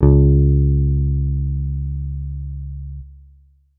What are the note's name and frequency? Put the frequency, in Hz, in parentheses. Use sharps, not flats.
C#2 (69.3 Hz)